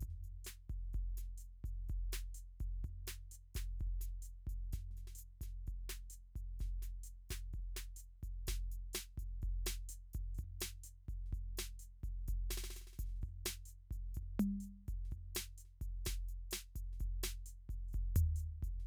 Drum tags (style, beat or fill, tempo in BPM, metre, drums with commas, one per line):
bossa nova
beat
127 BPM
4/4
closed hi-hat, open hi-hat, hi-hat pedal, snare, mid tom, floor tom, kick